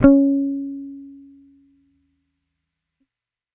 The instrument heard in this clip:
electronic bass